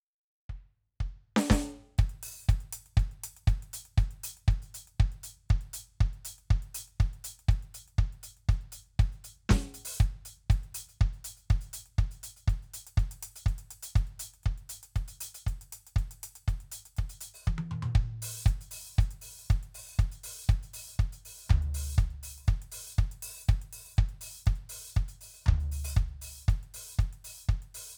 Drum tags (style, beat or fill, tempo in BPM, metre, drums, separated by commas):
disco, beat, 120 BPM, 4/4, closed hi-hat, open hi-hat, hi-hat pedal, snare, high tom, mid tom, floor tom, kick